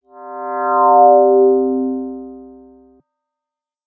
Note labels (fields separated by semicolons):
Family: mallet percussion; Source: electronic; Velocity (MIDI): 75